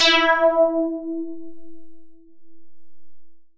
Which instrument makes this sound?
synthesizer lead